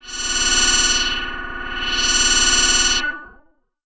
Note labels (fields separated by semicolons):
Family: bass; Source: synthesizer; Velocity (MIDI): 50; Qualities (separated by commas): tempo-synced